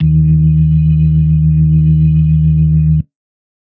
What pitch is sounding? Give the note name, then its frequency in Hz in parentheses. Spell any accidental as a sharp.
D#2 (77.78 Hz)